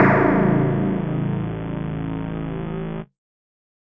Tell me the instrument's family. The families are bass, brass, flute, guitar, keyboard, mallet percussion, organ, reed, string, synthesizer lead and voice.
mallet percussion